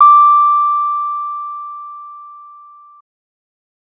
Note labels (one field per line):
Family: bass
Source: synthesizer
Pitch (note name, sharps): D6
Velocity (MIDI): 25